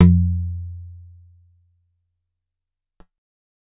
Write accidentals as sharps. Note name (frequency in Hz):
F2 (87.31 Hz)